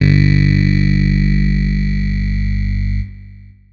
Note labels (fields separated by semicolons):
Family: keyboard; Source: electronic; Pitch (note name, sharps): G1; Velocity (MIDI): 100; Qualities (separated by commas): bright, distorted, long release